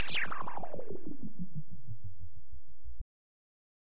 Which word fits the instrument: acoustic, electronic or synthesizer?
synthesizer